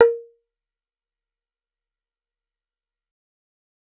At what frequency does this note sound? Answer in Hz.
466.2 Hz